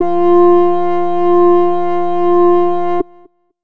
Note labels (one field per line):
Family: flute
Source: acoustic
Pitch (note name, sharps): F4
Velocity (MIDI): 127